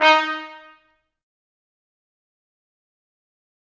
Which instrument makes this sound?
acoustic brass instrument